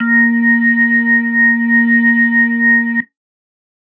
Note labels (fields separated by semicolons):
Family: organ; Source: electronic; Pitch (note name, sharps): A#3; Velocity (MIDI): 25